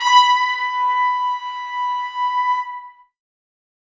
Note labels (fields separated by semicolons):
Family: brass; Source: acoustic; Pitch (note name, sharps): B5; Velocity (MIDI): 75; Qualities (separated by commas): bright, reverb